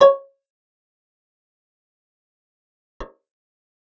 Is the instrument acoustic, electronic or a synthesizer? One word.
acoustic